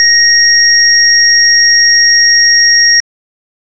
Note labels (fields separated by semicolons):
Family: organ; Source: electronic; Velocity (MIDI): 100; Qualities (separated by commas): bright